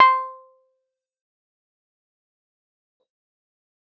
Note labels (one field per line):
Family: keyboard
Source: electronic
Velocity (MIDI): 100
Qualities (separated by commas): fast decay, percussive